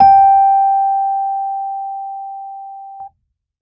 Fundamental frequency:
784 Hz